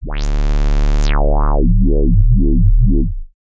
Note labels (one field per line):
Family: bass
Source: synthesizer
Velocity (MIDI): 100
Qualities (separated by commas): distorted, non-linear envelope